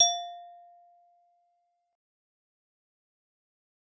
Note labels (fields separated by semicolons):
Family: mallet percussion; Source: acoustic; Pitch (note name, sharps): F5; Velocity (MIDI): 25; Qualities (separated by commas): fast decay, percussive